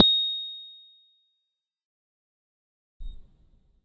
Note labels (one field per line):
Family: keyboard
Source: electronic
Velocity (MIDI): 127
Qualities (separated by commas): fast decay